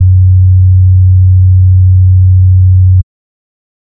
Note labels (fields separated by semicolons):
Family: bass; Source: synthesizer; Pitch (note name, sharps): F#2; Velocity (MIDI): 25; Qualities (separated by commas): dark